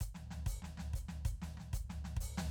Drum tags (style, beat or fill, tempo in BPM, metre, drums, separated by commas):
Brazilian baião, fill, 95 BPM, 4/4, hi-hat pedal, snare, floor tom, kick